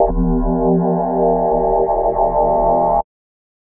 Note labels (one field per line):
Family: mallet percussion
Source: electronic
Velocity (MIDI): 100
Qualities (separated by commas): multiphonic, non-linear envelope